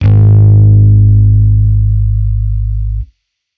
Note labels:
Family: bass; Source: electronic; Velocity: 50; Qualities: distorted

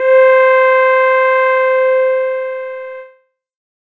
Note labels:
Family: keyboard; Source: electronic; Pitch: C5; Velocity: 25; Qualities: distorted, multiphonic

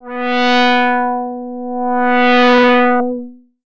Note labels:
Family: bass; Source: synthesizer; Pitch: B3; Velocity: 75; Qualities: distorted, tempo-synced

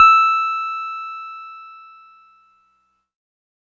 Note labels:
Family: keyboard; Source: electronic; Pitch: E6; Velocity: 50

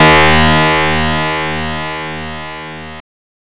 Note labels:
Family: guitar; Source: synthesizer; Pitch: D#2; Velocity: 50; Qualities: bright, distorted

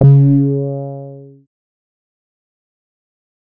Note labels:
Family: bass; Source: synthesizer; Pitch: C#3; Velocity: 50; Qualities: distorted, fast decay

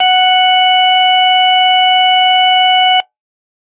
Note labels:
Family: organ; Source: electronic; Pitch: F#5; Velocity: 25; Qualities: bright

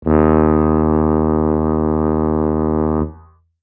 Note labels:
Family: brass; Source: acoustic; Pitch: D#2; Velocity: 75

